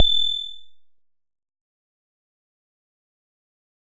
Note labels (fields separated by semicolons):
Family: bass; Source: synthesizer; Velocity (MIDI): 127; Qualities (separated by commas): fast decay